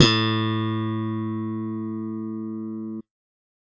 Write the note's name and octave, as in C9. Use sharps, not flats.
A2